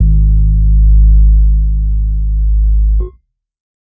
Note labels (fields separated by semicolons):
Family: keyboard; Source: electronic; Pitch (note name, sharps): G#1; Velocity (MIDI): 25; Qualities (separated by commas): dark